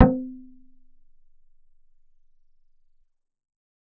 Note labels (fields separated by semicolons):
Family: bass; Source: synthesizer; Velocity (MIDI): 127; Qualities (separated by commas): dark, percussive, reverb